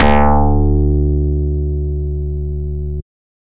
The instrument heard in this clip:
synthesizer bass